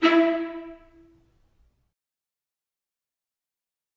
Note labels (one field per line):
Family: string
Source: acoustic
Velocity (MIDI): 100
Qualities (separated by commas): fast decay, reverb